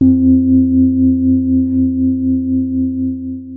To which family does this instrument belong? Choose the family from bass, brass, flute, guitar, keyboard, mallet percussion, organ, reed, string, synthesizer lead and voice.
keyboard